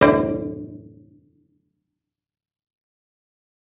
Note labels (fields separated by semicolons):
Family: guitar; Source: acoustic; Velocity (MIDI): 50; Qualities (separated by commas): fast decay